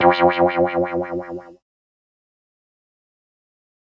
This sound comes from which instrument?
synthesizer keyboard